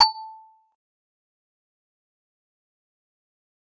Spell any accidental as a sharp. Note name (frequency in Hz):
A5 (880 Hz)